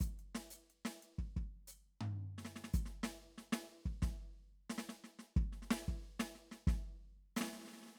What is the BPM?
90 BPM